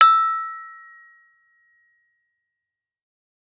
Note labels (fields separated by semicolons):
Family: mallet percussion; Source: acoustic; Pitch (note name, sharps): E6; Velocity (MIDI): 75; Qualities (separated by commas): fast decay